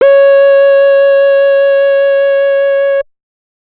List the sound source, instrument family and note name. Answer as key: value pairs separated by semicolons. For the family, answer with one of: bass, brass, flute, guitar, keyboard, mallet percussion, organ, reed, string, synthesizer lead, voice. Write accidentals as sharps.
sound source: synthesizer; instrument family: bass; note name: C#5